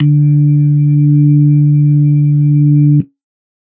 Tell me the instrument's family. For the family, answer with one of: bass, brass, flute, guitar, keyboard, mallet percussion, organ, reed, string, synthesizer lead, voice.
organ